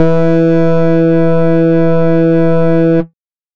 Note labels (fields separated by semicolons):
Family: bass; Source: synthesizer; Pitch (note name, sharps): E3; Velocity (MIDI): 100; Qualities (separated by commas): distorted, multiphonic, tempo-synced